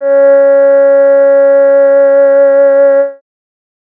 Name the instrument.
synthesizer voice